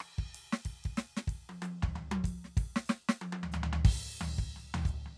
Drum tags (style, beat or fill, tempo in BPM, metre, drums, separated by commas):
swing, beat, 185 BPM, 4/4, crash, ride, hi-hat pedal, snare, cross-stick, high tom, floor tom, kick